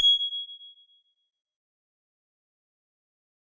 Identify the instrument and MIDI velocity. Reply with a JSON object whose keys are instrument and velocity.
{"instrument": "acoustic mallet percussion instrument", "velocity": 75}